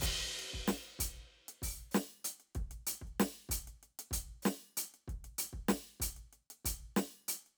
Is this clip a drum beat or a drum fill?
beat